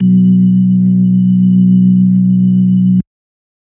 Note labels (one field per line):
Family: organ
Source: electronic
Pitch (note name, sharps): B1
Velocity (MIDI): 50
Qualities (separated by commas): dark